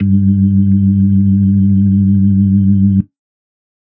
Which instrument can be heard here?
electronic organ